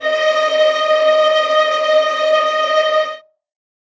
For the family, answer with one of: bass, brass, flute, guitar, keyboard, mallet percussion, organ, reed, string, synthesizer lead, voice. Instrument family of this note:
string